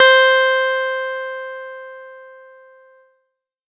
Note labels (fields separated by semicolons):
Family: keyboard; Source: electronic; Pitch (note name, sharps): C5; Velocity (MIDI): 50